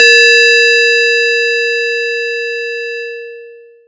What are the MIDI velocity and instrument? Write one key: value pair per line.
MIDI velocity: 50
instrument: acoustic mallet percussion instrument